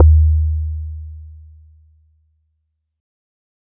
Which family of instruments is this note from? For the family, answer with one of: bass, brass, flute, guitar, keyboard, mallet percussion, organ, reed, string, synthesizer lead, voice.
mallet percussion